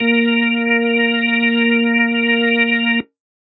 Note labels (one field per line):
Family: organ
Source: electronic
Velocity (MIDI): 127